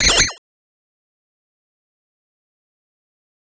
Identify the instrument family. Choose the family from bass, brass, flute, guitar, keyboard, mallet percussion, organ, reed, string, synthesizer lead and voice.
bass